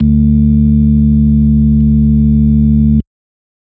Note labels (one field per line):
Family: organ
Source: electronic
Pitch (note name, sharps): D2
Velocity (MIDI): 127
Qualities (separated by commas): dark